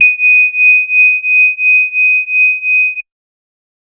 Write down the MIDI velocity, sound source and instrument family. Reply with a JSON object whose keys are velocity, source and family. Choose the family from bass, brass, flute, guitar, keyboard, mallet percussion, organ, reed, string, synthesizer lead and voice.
{"velocity": 100, "source": "electronic", "family": "organ"}